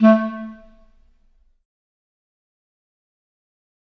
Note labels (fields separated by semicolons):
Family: reed; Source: acoustic; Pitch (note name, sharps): A3; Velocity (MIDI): 50; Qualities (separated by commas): fast decay, percussive, reverb